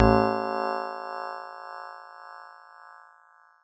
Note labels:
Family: keyboard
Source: electronic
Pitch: A1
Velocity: 100

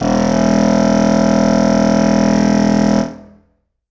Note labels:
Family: reed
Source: acoustic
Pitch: E1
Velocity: 127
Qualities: distorted, reverb

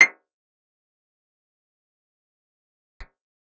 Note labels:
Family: guitar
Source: acoustic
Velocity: 100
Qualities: fast decay, percussive, reverb

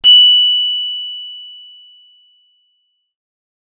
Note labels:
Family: guitar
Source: acoustic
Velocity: 75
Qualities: bright, distorted

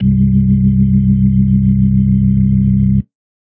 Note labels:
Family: organ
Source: electronic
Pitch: C1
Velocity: 127

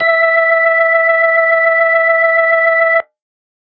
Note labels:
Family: organ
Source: electronic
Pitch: E5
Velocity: 75

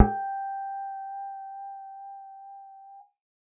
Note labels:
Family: bass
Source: synthesizer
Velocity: 25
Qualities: reverb

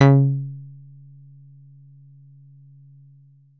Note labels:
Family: guitar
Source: synthesizer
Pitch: C#3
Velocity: 25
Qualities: percussive

